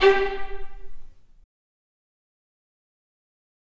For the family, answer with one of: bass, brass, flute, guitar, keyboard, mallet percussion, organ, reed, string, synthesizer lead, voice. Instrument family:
string